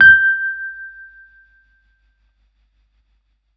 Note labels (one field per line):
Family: keyboard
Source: electronic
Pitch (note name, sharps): G6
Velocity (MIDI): 100